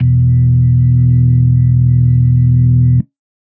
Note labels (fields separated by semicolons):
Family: organ; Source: electronic; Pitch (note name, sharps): E1; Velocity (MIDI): 100; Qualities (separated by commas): dark